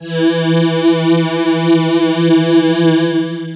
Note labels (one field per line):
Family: voice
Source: synthesizer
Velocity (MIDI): 75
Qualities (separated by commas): distorted, long release